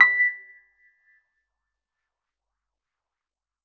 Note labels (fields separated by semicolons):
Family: keyboard; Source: electronic; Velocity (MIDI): 127; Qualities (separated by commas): fast decay, non-linear envelope, percussive